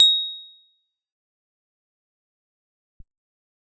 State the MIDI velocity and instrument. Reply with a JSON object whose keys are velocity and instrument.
{"velocity": 127, "instrument": "electronic guitar"}